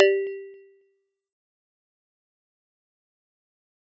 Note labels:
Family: mallet percussion; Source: acoustic; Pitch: G4; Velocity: 100; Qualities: fast decay, percussive

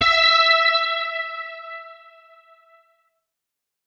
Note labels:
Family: guitar; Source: electronic; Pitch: E5; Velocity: 50

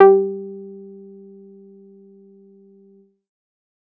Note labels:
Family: bass; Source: synthesizer; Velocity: 75; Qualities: dark, percussive

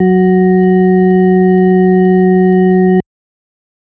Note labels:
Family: organ; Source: electronic; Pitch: F#3; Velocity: 50

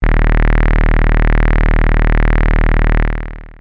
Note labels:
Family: bass; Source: synthesizer; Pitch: D#1; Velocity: 50; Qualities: bright, distorted, long release

